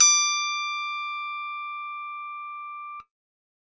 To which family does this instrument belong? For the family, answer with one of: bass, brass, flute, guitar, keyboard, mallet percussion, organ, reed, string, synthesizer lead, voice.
keyboard